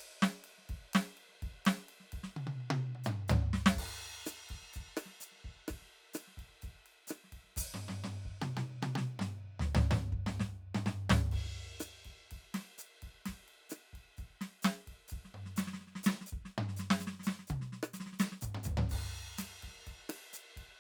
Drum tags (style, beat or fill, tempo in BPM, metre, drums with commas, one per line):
bossa nova
beat
127 BPM
4/4
crash, ride, hi-hat pedal, snare, cross-stick, high tom, mid tom, floor tom, kick